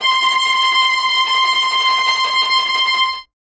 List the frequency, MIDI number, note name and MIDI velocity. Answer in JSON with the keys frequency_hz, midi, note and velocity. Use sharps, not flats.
{"frequency_hz": 1047, "midi": 84, "note": "C6", "velocity": 127}